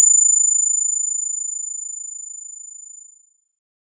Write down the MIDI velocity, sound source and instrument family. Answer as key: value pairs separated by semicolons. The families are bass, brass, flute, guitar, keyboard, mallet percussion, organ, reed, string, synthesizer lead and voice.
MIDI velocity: 100; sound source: synthesizer; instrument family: guitar